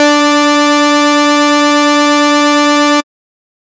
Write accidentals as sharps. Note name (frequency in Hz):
D4 (293.7 Hz)